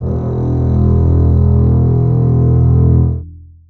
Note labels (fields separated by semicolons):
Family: string; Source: acoustic; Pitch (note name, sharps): E1; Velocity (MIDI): 50; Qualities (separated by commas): long release, reverb